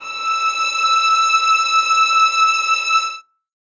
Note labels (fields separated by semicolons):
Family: string; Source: acoustic; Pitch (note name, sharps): E6; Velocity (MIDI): 50; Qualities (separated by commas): reverb